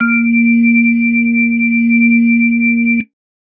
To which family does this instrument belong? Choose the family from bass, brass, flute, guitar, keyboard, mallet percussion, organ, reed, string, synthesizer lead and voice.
organ